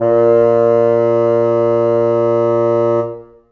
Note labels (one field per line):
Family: reed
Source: acoustic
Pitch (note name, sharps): A#2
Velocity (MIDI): 100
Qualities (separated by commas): reverb